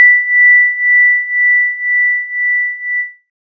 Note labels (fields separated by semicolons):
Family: synthesizer lead; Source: synthesizer; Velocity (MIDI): 127